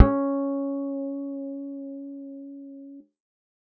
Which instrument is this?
synthesizer bass